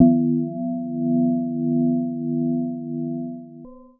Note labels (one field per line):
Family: mallet percussion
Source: synthesizer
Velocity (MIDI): 100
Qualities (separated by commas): long release, multiphonic